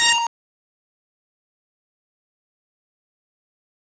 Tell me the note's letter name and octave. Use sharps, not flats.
A#5